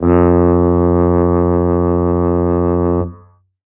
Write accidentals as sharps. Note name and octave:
F2